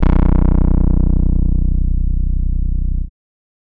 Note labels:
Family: bass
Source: synthesizer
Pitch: B0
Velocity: 50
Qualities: distorted

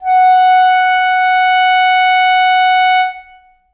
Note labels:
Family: reed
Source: acoustic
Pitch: F#5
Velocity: 75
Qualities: reverb

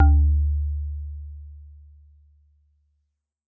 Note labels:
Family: mallet percussion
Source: acoustic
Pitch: D2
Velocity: 75

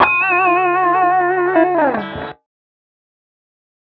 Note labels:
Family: guitar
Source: electronic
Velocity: 127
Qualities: distorted

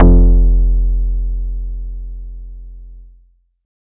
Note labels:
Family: guitar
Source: acoustic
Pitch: F1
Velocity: 25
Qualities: dark

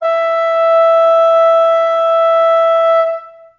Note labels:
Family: flute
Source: acoustic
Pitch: E5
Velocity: 127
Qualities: long release, reverb

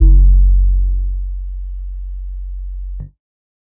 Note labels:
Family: keyboard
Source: electronic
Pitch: F#1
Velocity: 25

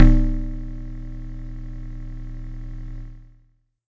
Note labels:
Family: mallet percussion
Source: acoustic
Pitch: C1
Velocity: 127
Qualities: distorted

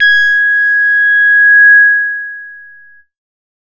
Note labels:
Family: bass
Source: synthesizer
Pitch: G#6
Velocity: 75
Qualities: distorted

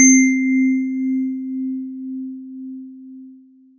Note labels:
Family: mallet percussion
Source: acoustic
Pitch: C4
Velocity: 127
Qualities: bright, long release

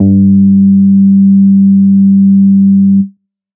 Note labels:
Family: bass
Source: synthesizer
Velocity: 75

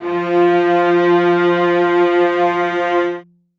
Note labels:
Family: string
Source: acoustic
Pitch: F3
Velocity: 100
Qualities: reverb

